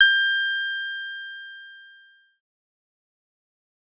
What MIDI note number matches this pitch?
91